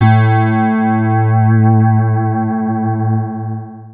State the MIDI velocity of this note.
25